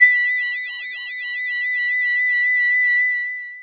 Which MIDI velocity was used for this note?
25